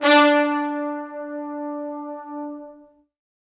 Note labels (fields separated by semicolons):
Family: brass; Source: acoustic; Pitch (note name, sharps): D4; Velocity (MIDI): 127; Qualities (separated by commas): bright, reverb